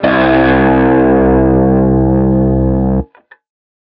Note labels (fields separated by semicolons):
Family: guitar; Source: electronic; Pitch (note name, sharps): C2; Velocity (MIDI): 127; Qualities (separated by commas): distorted